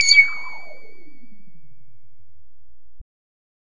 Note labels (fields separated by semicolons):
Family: bass; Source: synthesizer; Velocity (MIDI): 100; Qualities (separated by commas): distorted